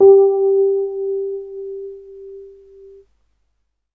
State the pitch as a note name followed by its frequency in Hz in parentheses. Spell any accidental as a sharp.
G4 (392 Hz)